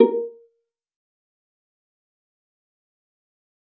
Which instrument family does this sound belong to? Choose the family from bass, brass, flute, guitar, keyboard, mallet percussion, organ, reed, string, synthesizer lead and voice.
string